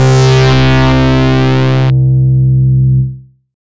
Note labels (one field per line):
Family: bass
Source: synthesizer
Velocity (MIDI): 127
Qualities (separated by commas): bright, distorted